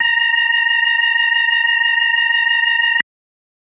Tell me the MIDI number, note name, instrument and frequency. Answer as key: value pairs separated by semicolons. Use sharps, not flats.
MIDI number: 82; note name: A#5; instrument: electronic organ; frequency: 932.3 Hz